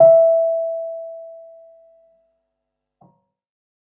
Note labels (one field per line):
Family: keyboard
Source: electronic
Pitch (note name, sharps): E5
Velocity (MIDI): 50